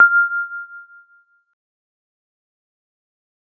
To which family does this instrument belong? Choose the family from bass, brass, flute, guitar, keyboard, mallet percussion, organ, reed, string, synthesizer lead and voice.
keyboard